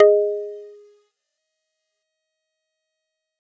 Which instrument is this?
acoustic mallet percussion instrument